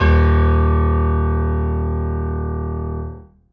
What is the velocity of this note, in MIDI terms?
127